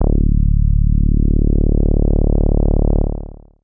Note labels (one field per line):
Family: bass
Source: synthesizer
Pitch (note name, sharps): D1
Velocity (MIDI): 25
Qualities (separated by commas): distorted, long release